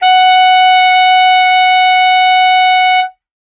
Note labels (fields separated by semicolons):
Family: reed; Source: acoustic; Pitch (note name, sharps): F#5; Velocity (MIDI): 100; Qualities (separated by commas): bright